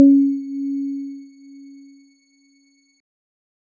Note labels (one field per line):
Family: keyboard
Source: electronic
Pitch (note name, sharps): C#4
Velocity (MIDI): 100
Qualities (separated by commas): dark